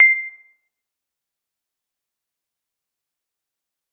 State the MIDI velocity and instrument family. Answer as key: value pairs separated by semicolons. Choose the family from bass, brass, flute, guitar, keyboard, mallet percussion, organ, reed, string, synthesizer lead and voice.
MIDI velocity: 100; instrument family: mallet percussion